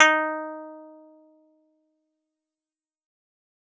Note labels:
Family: guitar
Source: acoustic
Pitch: D#4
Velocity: 25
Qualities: fast decay, reverb

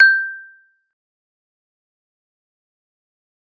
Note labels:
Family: mallet percussion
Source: acoustic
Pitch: G6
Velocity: 25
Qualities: fast decay, percussive

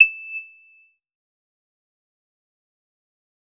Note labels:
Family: bass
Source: synthesizer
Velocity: 100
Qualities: distorted, fast decay, percussive

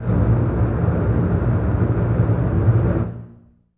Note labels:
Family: string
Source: acoustic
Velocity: 127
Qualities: non-linear envelope, reverb

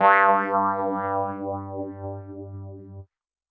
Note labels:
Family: keyboard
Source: electronic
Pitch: G2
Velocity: 127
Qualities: distorted, non-linear envelope

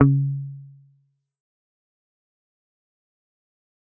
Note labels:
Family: guitar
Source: electronic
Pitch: C#3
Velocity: 25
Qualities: fast decay

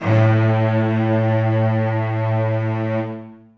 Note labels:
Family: string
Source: acoustic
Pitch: A2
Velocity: 127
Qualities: reverb

